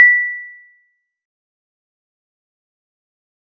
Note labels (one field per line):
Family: mallet percussion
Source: acoustic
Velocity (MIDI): 50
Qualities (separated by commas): fast decay, percussive